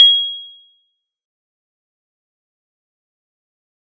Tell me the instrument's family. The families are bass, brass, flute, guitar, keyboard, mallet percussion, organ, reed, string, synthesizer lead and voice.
mallet percussion